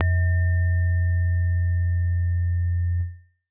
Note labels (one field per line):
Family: keyboard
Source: acoustic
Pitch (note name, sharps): F2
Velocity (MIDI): 25